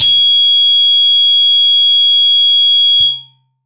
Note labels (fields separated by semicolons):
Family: guitar; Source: electronic; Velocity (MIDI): 50; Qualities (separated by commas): bright, distorted